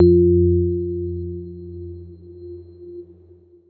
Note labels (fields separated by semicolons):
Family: keyboard; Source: electronic; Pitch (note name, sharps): F2; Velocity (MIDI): 75; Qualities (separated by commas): dark